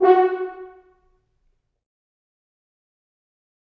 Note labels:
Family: brass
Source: acoustic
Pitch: F#4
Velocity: 75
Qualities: fast decay, reverb

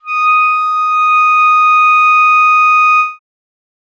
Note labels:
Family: reed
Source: acoustic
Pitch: D#6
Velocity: 100

